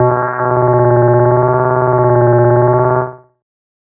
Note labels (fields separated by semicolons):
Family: bass; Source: synthesizer; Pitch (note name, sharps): B2; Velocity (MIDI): 25; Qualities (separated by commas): distorted, tempo-synced